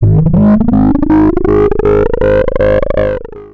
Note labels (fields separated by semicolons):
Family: bass; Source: synthesizer; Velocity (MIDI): 100; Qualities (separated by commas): distorted, long release, multiphonic, tempo-synced